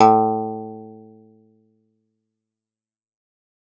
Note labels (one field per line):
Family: guitar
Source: acoustic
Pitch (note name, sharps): A2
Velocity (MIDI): 100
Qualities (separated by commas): fast decay, reverb